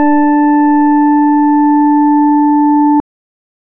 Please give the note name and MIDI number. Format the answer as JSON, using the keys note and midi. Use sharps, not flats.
{"note": "D4", "midi": 62}